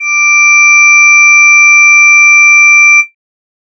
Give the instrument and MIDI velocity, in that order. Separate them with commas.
synthesizer voice, 127